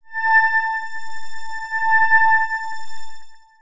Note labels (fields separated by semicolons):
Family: synthesizer lead; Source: synthesizer; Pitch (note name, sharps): A5; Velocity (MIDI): 25; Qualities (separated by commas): bright, long release, non-linear envelope